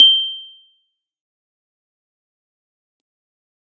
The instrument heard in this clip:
electronic keyboard